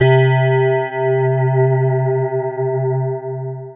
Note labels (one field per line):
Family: guitar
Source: electronic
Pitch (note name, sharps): C3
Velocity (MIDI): 100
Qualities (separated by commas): long release, multiphonic, non-linear envelope